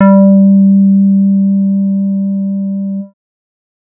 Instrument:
synthesizer bass